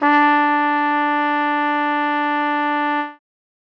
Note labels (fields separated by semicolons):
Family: brass; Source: acoustic; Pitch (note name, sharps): D4; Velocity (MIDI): 25